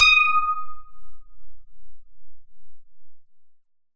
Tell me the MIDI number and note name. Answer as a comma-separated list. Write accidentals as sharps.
87, D#6